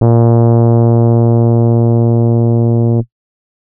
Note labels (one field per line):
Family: keyboard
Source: electronic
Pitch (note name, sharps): A#2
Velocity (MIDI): 100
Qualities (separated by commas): dark